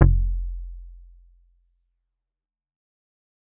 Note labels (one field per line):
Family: guitar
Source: electronic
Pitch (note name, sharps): F1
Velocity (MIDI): 25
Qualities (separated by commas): fast decay